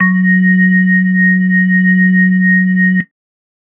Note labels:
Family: organ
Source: electronic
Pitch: F#3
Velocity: 25

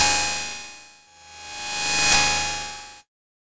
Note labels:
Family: guitar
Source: electronic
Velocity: 25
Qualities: bright, distorted

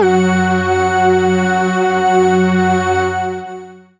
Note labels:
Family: synthesizer lead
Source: synthesizer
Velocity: 127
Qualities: long release

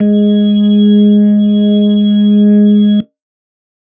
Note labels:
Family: organ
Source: electronic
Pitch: G#3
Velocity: 100

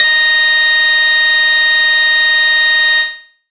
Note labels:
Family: bass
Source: synthesizer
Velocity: 127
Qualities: bright, distorted

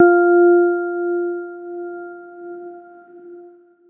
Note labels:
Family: keyboard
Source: electronic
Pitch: F4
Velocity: 50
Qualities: dark, long release

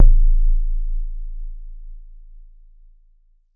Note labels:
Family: mallet percussion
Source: acoustic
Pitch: A0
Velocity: 50

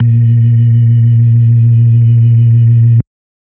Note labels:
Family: organ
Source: electronic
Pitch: A#2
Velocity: 127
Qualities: dark

